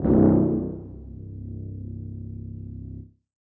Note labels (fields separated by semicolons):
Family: brass; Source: acoustic; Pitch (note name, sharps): C1; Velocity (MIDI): 25; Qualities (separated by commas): bright, reverb